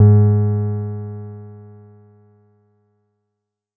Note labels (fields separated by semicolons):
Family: keyboard; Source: electronic; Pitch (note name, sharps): G#2; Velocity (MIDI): 25